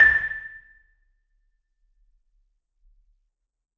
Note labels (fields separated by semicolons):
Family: mallet percussion; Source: acoustic; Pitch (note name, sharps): A6; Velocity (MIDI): 100; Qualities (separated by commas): percussive, reverb